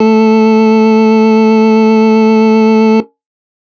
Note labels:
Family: organ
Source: electronic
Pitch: A3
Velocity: 100

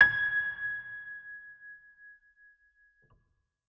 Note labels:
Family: organ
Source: electronic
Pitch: G#6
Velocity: 75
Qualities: reverb

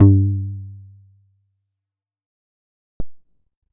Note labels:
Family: bass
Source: synthesizer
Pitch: G2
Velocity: 75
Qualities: dark, fast decay

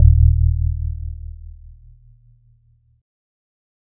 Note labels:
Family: keyboard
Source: electronic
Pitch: D#1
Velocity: 100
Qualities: dark

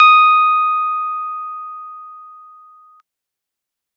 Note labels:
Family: keyboard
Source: electronic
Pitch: D#6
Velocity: 100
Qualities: bright

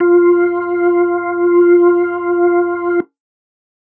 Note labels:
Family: organ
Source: electronic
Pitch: F4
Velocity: 100

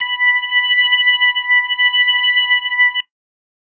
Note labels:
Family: organ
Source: electronic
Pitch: B5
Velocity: 100

